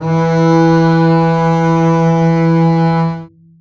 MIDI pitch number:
52